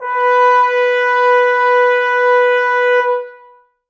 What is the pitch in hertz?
493.9 Hz